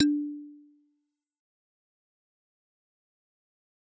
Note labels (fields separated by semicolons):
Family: mallet percussion; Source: acoustic; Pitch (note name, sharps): D4; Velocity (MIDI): 75; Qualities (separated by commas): fast decay, percussive